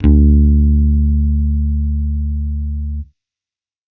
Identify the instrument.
electronic bass